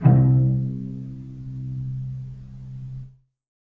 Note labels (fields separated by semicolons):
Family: string; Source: acoustic; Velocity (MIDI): 50; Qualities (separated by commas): dark, reverb